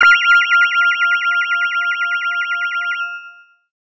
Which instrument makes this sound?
electronic organ